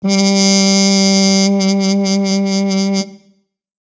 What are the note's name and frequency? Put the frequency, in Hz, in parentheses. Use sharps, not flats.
G3 (196 Hz)